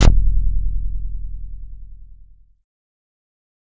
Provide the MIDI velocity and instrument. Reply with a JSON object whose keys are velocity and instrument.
{"velocity": 75, "instrument": "synthesizer bass"}